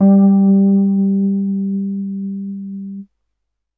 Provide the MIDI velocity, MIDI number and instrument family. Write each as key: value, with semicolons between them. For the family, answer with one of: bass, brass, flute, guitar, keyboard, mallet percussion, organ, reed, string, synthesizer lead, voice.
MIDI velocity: 75; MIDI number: 55; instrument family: keyboard